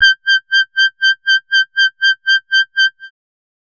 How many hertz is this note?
1568 Hz